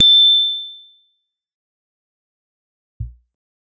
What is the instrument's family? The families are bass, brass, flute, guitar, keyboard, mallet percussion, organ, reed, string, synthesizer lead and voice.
guitar